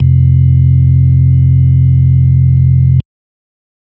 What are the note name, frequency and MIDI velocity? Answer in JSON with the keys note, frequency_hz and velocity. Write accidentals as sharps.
{"note": "F1", "frequency_hz": 43.65, "velocity": 127}